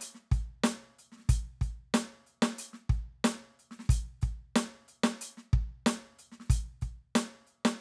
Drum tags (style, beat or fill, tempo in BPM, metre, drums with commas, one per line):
funk rock
beat
92 BPM
4/4
closed hi-hat, snare, kick